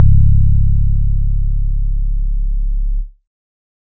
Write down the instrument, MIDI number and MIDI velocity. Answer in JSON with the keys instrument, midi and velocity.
{"instrument": "electronic keyboard", "midi": 25, "velocity": 127}